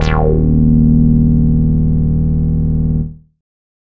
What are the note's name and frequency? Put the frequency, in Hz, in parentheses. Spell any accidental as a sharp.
D#0 (19.45 Hz)